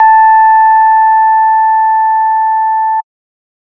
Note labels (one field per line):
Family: organ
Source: electronic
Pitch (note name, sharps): A5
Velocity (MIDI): 75